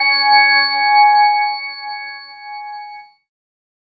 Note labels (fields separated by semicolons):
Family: keyboard; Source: synthesizer; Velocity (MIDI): 127